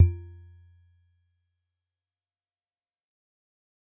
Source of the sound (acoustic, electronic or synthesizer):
acoustic